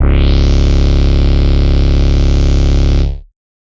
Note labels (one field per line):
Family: bass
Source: synthesizer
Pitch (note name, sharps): C#1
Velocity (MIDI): 50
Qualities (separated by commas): bright, distorted